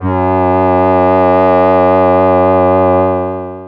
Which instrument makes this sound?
synthesizer voice